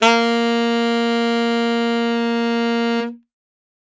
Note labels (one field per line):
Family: reed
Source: acoustic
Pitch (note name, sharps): A#3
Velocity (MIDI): 127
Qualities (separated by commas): bright